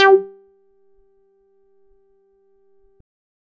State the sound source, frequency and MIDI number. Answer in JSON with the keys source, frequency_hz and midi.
{"source": "synthesizer", "frequency_hz": 392, "midi": 67}